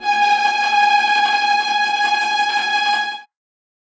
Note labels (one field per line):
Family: string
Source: acoustic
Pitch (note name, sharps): G#5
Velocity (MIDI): 100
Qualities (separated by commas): bright, non-linear envelope, reverb